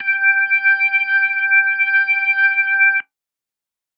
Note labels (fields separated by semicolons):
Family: organ; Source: electronic; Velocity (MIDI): 100